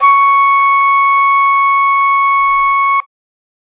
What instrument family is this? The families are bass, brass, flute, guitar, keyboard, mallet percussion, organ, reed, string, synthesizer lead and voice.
flute